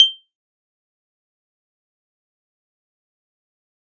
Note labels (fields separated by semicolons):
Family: keyboard; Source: electronic; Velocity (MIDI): 25; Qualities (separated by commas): fast decay, percussive